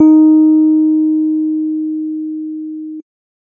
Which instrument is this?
electronic keyboard